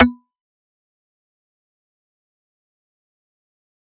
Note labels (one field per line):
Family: mallet percussion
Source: acoustic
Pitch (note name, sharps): B3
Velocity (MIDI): 100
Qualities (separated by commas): fast decay, percussive